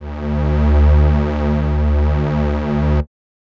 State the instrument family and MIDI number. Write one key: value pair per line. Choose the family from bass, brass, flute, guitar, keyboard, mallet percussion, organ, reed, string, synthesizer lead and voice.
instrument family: reed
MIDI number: 38